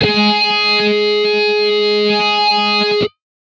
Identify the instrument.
electronic guitar